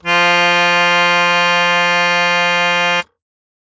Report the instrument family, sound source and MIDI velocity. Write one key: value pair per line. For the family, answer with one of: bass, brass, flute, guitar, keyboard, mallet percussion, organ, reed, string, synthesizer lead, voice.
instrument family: keyboard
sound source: acoustic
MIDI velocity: 50